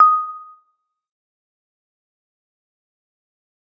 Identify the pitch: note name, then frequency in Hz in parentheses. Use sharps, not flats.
D#6 (1245 Hz)